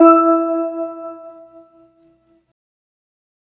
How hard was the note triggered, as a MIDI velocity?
50